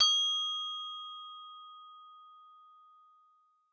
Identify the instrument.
acoustic mallet percussion instrument